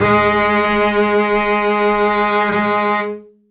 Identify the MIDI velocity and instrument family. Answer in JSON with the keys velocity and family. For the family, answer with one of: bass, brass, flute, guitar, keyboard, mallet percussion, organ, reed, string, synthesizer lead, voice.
{"velocity": 127, "family": "string"}